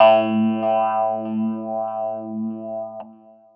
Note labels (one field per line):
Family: keyboard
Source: electronic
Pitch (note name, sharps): A2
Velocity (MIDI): 25